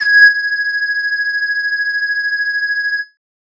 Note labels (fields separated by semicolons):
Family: flute; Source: synthesizer; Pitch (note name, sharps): G#6; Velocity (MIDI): 50; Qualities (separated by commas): distorted